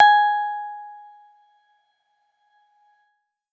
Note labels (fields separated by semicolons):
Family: keyboard; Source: electronic; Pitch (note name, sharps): G#5; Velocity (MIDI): 127